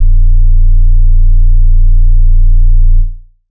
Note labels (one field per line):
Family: bass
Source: synthesizer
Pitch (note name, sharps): A#0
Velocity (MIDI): 100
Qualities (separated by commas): dark